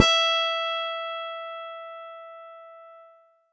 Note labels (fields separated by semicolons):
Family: keyboard; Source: electronic; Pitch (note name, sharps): E5; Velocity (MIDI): 127